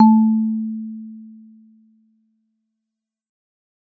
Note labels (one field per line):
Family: mallet percussion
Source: acoustic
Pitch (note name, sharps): A3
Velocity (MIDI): 127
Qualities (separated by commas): dark, reverb